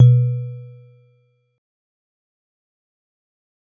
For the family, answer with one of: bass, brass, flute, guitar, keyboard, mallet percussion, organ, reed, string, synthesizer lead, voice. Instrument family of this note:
mallet percussion